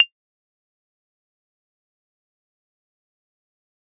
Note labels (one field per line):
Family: mallet percussion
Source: acoustic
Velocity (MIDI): 127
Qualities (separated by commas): dark, fast decay, percussive, reverb